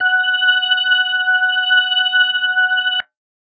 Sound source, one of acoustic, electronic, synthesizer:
electronic